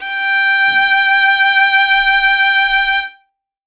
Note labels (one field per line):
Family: string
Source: acoustic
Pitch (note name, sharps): G5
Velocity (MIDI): 25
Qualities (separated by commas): bright